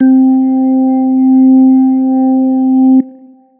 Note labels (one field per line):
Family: organ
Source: electronic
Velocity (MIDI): 25